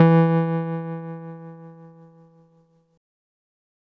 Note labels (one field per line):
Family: keyboard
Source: electronic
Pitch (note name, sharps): E3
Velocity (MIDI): 25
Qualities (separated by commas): distorted